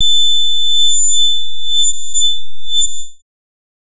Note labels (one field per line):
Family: bass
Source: synthesizer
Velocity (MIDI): 100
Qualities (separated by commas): bright, distorted, non-linear envelope